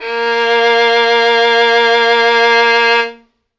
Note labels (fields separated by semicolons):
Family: string; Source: acoustic; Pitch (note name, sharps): A#3; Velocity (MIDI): 50; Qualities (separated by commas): bright, reverb